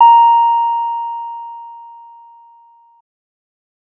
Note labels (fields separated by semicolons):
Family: bass; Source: synthesizer; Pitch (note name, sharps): A#5; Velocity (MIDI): 75